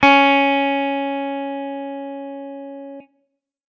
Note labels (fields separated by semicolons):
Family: guitar; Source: electronic; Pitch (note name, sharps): C#4; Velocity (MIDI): 100; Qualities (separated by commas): distorted